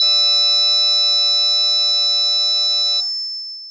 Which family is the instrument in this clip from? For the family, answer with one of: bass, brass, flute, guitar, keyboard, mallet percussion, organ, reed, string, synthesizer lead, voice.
mallet percussion